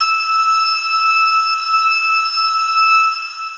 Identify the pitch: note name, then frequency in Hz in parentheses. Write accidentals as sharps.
E6 (1319 Hz)